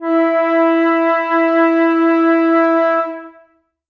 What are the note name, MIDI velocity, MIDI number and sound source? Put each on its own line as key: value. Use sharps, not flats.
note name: E4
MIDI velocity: 75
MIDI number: 64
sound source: acoustic